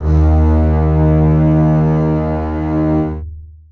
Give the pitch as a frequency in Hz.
77.78 Hz